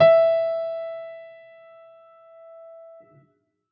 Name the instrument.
acoustic keyboard